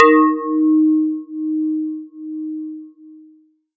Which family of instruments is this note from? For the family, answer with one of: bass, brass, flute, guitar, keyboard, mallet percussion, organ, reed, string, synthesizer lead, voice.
guitar